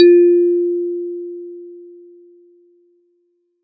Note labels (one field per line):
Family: mallet percussion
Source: acoustic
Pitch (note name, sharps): F4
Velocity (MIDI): 25